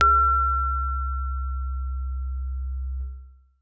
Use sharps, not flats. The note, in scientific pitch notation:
C2